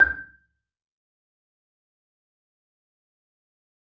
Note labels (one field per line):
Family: mallet percussion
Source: acoustic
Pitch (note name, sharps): G6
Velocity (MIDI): 75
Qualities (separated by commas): fast decay, percussive, reverb